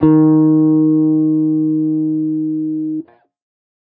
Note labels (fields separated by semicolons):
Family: guitar; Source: electronic; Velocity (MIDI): 100